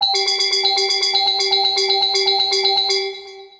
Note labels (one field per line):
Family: mallet percussion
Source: synthesizer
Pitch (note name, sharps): G4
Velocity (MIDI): 127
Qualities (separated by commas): bright, long release, multiphonic, tempo-synced